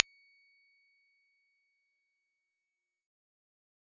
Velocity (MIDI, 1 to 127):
100